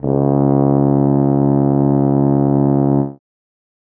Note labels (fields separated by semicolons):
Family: brass; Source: acoustic; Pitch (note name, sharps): C#2; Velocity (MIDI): 127; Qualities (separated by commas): dark